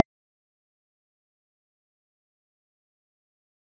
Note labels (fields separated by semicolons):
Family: mallet percussion; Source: electronic; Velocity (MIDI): 50; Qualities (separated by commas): fast decay, percussive